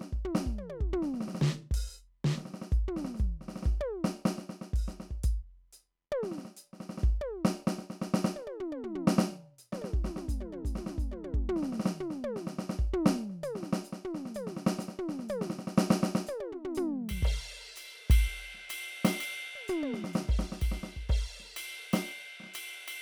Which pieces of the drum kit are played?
crash, ride, closed hi-hat, open hi-hat, hi-hat pedal, snare, high tom, floor tom and kick